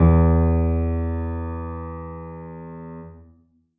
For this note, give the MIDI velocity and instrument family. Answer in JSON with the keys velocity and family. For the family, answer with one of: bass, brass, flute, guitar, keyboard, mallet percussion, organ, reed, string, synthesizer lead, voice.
{"velocity": 75, "family": "keyboard"}